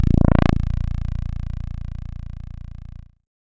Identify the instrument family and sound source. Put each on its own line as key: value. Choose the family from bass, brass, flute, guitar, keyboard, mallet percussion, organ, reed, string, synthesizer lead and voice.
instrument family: keyboard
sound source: synthesizer